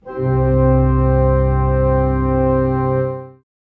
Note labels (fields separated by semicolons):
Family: organ; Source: acoustic; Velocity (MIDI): 127; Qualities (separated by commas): dark, reverb